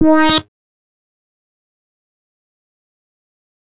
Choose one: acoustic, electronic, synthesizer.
synthesizer